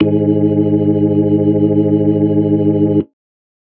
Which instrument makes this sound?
electronic organ